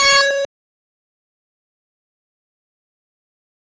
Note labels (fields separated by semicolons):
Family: bass; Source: synthesizer; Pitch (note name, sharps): C#5; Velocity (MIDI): 75; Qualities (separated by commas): bright, distorted, fast decay